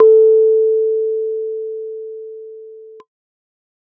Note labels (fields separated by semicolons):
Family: keyboard; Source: electronic; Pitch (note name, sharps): A4; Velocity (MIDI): 25